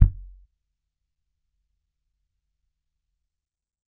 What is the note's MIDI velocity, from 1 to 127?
25